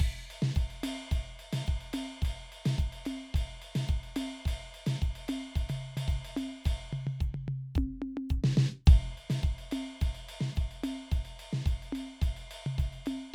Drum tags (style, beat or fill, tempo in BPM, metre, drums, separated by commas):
calypso, beat, 108 BPM, 4/4, ride, hi-hat pedal, snare, high tom, floor tom, kick